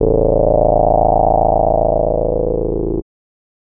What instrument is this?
synthesizer bass